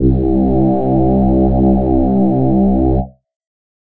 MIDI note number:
36